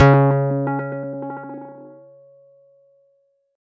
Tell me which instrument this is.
electronic guitar